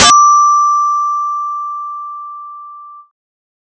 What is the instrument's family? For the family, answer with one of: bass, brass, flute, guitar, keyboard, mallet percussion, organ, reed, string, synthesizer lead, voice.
bass